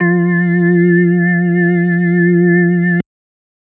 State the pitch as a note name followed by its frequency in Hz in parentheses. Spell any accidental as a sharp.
F3 (174.6 Hz)